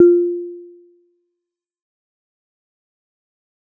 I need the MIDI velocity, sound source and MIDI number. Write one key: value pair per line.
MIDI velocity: 100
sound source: acoustic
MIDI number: 65